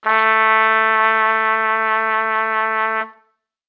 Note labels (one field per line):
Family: brass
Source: acoustic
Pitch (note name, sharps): A3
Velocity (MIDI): 75